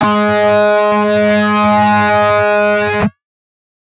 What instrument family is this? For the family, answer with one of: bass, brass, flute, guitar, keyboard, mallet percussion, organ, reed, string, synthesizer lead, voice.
guitar